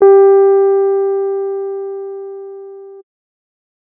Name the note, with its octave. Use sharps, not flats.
G4